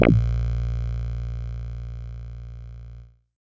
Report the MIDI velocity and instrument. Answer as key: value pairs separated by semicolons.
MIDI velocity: 50; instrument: synthesizer bass